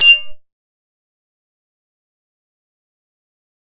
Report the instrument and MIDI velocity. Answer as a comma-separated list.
synthesizer bass, 100